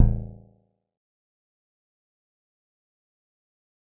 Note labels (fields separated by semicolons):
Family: guitar; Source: synthesizer; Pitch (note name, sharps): A0; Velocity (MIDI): 25; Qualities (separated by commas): dark, fast decay, percussive